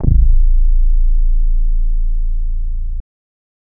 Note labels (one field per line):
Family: bass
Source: synthesizer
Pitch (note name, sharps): A0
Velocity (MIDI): 25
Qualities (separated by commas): dark, distorted